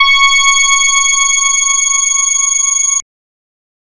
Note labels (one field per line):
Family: bass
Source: synthesizer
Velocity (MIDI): 100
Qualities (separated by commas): bright, distorted, multiphonic